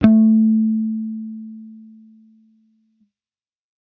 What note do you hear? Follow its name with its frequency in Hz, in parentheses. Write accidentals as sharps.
A3 (220 Hz)